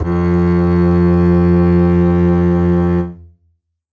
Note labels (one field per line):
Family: string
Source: acoustic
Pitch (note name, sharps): F2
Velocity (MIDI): 25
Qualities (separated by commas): reverb